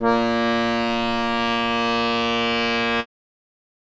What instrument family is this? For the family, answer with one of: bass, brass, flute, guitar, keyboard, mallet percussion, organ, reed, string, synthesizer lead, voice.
reed